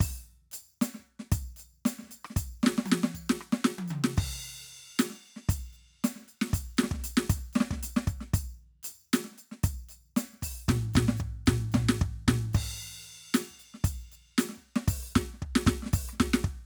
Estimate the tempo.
115 BPM